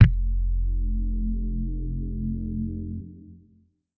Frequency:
43.65 Hz